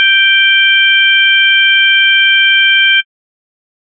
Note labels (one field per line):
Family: organ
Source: electronic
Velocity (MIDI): 127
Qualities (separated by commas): bright